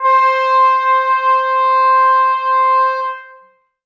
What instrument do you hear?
acoustic brass instrument